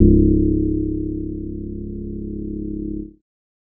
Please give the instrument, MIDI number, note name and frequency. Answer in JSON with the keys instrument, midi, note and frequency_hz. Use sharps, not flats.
{"instrument": "synthesizer bass", "midi": 25, "note": "C#1", "frequency_hz": 34.65}